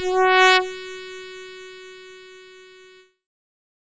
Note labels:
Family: keyboard; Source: synthesizer; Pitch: F#4; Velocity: 50; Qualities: bright, distorted

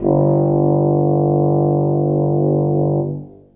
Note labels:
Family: brass; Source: acoustic; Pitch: G1; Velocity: 25; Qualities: reverb

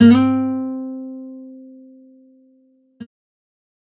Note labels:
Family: guitar; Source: electronic; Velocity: 127

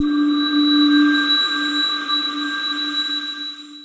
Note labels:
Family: mallet percussion; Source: electronic; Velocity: 75; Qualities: bright, long release, non-linear envelope

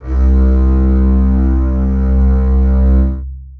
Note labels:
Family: string; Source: acoustic; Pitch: C2; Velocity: 100; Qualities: long release, reverb

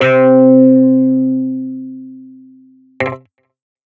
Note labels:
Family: guitar; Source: electronic; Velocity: 127; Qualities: distorted

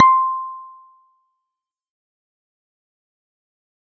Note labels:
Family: guitar; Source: electronic; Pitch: C6; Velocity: 25; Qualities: fast decay, percussive

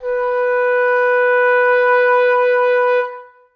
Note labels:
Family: reed; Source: acoustic; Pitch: B4; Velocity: 50; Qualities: reverb

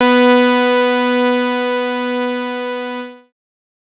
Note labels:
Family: bass; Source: synthesizer; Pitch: B3; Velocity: 25; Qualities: bright, distorted

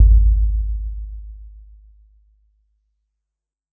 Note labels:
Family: mallet percussion; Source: acoustic; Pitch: G#1; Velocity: 75; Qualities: dark, reverb

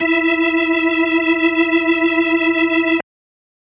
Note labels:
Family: organ; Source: electronic; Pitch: E4; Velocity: 75

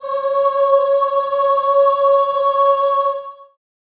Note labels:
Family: voice; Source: acoustic; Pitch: C#5; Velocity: 50; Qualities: long release, reverb

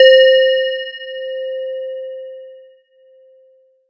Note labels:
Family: mallet percussion; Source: electronic; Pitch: C5; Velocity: 75; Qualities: multiphonic

